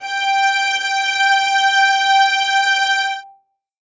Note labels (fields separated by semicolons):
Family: string; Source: acoustic; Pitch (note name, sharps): G5; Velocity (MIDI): 100; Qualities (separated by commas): reverb